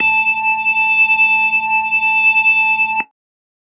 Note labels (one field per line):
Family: keyboard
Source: electronic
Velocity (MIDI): 75